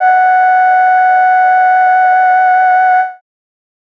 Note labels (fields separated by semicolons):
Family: voice; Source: synthesizer; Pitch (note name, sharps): F#5; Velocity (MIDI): 100